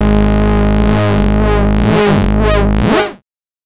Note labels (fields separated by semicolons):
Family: bass; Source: synthesizer; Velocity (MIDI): 25; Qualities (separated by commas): distorted, non-linear envelope